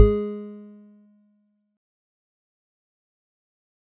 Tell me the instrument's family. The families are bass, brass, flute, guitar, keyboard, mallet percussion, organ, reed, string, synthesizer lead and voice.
mallet percussion